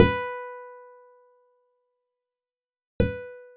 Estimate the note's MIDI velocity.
100